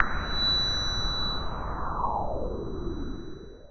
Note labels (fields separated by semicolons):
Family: synthesizer lead; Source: synthesizer; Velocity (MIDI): 100; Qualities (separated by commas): long release